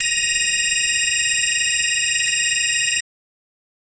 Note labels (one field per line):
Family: organ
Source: electronic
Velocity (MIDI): 127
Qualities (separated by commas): bright